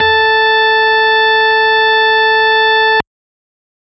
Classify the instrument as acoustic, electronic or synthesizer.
electronic